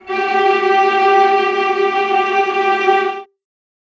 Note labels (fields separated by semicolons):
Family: string; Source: acoustic; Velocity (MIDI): 75; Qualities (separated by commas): bright, non-linear envelope, reverb